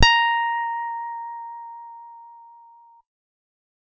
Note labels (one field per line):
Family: guitar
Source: electronic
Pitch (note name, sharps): A#5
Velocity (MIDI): 25